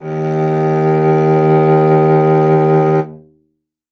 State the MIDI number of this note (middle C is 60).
39